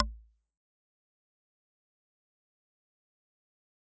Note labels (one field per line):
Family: mallet percussion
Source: acoustic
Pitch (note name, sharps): A1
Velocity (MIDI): 100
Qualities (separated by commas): fast decay, percussive